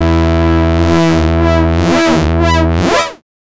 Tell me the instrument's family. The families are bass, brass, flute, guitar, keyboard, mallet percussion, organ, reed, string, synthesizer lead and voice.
bass